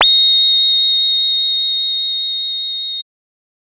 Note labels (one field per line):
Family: bass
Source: synthesizer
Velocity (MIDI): 25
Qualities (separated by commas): distorted